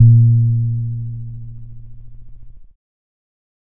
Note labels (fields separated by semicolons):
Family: keyboard; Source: electronic; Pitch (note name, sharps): A#2; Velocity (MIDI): 50; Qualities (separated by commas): dark